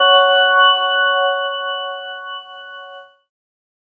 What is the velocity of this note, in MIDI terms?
127